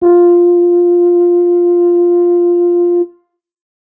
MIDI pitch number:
65